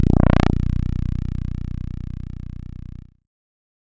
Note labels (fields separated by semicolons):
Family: keyboard; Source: synthesizer; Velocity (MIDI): 127; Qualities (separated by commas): bright, distorted